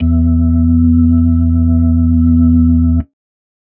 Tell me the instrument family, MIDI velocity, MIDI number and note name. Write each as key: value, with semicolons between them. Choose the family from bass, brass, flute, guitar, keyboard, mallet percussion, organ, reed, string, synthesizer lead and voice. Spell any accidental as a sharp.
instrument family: organ; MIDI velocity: 50; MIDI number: 40; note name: E2